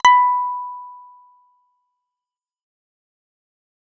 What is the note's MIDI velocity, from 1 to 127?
100